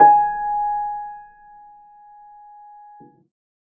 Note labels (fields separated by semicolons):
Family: keyboard; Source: acoustic; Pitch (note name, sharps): G#5; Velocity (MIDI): 50; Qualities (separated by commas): reverb